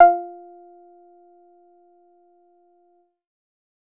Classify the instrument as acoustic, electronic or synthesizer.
synthesizer